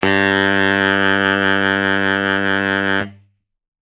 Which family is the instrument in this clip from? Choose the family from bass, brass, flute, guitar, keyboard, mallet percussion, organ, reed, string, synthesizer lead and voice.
reed